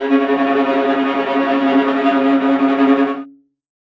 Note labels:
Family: string; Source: acoustic; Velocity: 75; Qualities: non-linear envelope, reverb

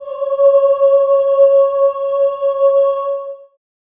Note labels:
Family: voice; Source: acoustic; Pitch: C#5; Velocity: 25; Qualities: long release, reverb

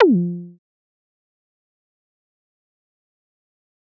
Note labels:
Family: bass; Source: synthesizer; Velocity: 50; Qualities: fast decay, percussive

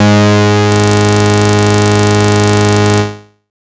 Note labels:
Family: bass; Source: synthesizer; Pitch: G#2; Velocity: 75; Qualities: bright, distorted

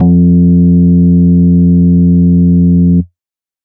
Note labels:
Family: organ; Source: electronic; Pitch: F2; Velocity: 75

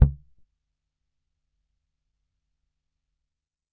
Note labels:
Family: bass; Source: electronic; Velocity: 25; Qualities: percussive

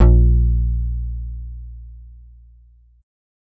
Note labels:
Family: bass; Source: synthesizer; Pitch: A#1; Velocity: 100

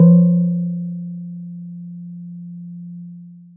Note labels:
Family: mallet percussion; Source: acoustic; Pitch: F3; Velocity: 25; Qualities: long release

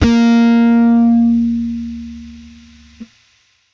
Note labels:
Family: bass; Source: electronic; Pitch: A#3; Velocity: 50; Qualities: bright, distorted

